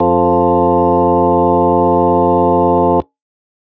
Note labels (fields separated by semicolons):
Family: organ; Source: electronic; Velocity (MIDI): 75